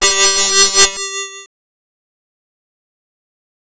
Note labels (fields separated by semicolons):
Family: bass; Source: synthesizer; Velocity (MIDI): 50; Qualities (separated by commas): bright, distorted, fast decay, multiphonic